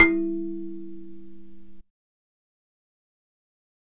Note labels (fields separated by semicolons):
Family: mallet percussion; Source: acoustic; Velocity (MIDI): 127; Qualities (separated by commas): fast decay, reverb